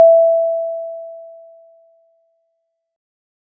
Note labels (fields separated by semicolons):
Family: mallet percussion; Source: acoustic; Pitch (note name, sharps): E5; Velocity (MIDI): 50